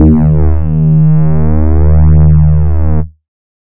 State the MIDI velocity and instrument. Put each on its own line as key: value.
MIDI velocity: 25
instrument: synthesizer bass